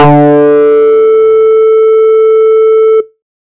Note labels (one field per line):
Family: bass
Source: synthesizer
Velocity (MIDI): 75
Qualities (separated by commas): distorted